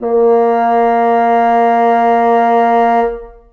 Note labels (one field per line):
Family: reed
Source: acoustic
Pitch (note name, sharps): A#3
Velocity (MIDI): 75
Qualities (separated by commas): long release, reverb